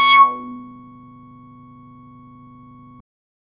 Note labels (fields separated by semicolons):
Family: bass; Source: synthesizer; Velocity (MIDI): 100; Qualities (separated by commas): distorted, percussive